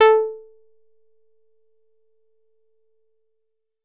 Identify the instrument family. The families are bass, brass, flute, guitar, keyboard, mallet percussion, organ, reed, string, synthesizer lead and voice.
guitar